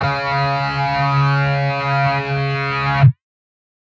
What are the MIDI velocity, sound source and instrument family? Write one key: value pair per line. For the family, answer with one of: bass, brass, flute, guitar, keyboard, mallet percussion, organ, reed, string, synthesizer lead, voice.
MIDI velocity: 100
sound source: electronic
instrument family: guitar